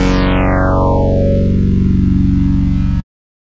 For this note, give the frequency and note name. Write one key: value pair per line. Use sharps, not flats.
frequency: 23.12 Hz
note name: F#0